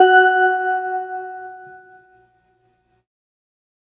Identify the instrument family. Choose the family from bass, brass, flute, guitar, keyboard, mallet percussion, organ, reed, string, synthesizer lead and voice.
organ